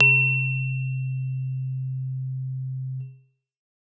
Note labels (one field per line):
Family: keyboard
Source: acoustic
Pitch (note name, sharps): C3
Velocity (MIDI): 75